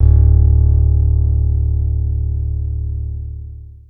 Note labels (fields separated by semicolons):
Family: guitar; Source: acoustic; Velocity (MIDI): 75; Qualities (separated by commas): dark, long release